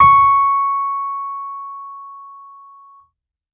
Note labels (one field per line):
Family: keyboard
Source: electronic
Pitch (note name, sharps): C#6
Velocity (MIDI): 100